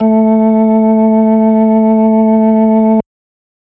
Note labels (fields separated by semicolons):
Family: organ; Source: electronic; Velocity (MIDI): 100